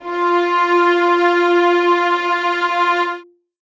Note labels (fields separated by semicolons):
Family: string; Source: acoustic; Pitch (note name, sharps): F4; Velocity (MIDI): 75; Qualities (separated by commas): reverb